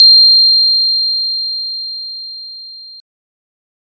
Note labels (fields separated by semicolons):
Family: organ; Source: electronic; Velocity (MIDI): 50; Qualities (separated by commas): bright